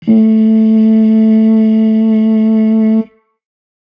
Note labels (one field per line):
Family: brass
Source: acoustic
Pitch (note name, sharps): A3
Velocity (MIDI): 25